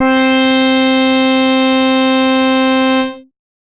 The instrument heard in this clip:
synthesizer bass